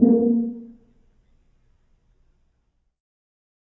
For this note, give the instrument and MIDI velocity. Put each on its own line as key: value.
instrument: acoustic brass instrument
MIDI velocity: 50